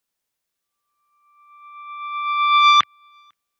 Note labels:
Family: guitar; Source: electronic; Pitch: D6; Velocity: 100

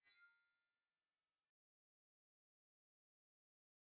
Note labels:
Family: mallet percussion; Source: electronic; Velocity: 75; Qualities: bright, fast decay, percussive

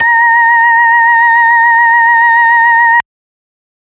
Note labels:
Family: organ; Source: electronic; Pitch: A#5; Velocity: 100

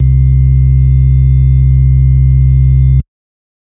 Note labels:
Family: organ; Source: electronic; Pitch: C2; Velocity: 50

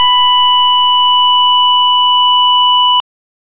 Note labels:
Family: organ; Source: electronic; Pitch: B5; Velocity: 25

